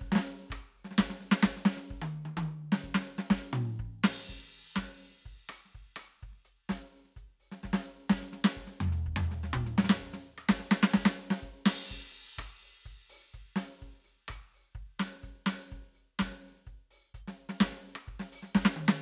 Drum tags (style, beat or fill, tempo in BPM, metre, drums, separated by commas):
reggae, beat, 126 BPM, 4/4, crash, closed hi-hat, open hi-hat, hi-hat pedal, snare, cross-stick, high tom, mid tom, floor tom, kick